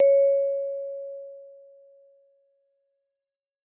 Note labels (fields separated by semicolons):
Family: mallet percussion; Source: acoustic; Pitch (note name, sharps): C#5; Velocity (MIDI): 127